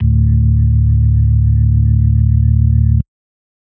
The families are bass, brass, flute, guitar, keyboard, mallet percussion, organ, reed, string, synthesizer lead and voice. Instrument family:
organ